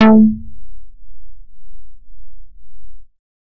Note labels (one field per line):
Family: bass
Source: synthesizer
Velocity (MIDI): 100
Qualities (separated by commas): distorted